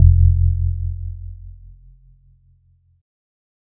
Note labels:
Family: keyboard; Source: electronic; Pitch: F1; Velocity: 75; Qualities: dark

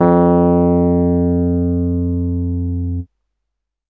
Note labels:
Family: keyboard; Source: electronic; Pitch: F2; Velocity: 100; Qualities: distorted

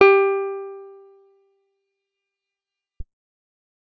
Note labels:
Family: guitar; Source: acoustic; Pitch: G4; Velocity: 50; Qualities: fast decay

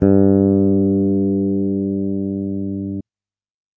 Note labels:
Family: bass; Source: electronic; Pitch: G2; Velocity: 75

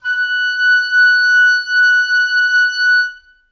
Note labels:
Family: reed; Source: acoustic; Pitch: F#6; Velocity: 75; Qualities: reverb

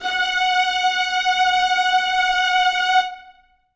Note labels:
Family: string; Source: acoustic; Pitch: F#5; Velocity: 100; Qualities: bright, reverb

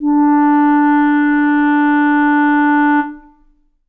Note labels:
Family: reed; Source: acoustic; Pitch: D4; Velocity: 25; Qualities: dark, reverb

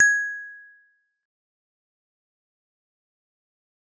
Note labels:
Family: mallet percussion; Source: acoustic; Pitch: G#6; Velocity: 75; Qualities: fast decay, percussive

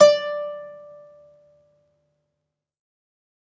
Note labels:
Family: guitar; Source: acoustic; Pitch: D5; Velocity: 127; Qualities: fast decay, reverb

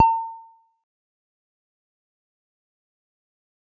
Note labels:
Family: bass; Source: synthesizer; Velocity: 25; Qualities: fast decay, percussive

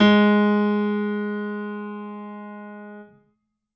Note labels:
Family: keyboard; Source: acoustic; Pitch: G#3; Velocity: 100

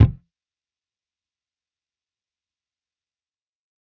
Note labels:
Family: bass; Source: electronic; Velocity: 127; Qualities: fast decay, percussive

